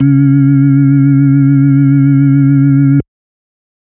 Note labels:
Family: organ; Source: electronic; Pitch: C#3; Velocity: 50

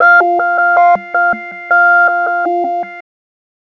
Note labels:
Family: bass; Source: synthesizer; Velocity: 25; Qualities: tempo-synced

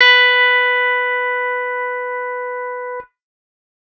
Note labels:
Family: guitar; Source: electronic; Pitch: B4; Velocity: 100; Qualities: reverb

